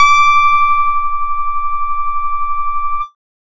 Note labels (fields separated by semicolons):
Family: bass; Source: synthesizer; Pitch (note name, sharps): D6; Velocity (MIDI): 50; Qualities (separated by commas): distorted, multiphonic, tempo-synced